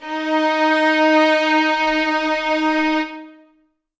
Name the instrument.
acoustic string instrument